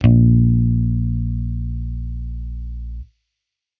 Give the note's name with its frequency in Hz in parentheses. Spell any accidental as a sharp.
A#1 (58.27 Hz)